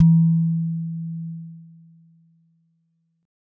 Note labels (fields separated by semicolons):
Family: mallet percussion; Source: acoustic; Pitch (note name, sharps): E3; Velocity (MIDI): 50; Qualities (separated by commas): dark